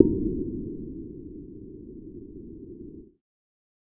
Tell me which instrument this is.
synthesizer bass